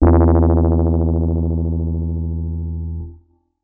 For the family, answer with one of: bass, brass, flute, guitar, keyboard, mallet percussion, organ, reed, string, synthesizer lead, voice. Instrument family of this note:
keyboard